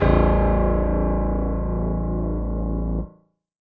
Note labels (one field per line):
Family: keyboard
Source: electronic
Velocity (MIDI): 100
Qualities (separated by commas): reverb